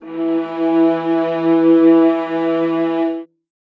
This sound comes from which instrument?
acoustic string instrument